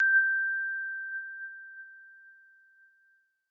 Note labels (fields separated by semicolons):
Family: keyboard; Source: electronic; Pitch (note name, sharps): G6; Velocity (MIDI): 75; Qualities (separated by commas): bright